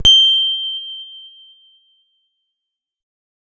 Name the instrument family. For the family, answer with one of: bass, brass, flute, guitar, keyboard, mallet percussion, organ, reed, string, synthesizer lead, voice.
guitar